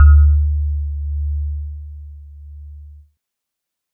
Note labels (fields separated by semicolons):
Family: keyboard; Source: electronic; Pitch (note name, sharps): D2; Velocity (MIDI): 75; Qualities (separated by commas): multiphonic